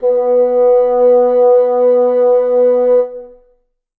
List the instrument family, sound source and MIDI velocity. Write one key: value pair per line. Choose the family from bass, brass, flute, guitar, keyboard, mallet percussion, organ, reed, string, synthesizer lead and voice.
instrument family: reed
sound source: acoustic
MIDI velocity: 50